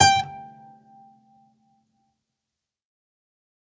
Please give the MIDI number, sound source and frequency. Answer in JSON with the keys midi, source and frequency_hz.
{"midi": 79, "source": "acoustic", "frequency_hz": 784}